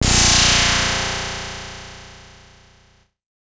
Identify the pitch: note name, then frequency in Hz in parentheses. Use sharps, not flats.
A#0 (29.14 Hz)